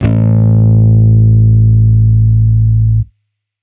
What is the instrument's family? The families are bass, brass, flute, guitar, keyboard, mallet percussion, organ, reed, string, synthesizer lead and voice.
bass